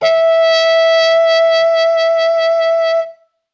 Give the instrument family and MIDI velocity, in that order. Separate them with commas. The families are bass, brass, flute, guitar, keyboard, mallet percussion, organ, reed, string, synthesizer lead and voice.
brass, 25